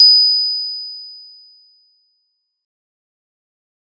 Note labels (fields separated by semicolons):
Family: mallet percussion; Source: acoustic; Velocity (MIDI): 127; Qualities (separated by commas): bright, fast decay